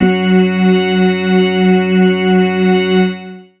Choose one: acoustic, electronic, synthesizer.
electronic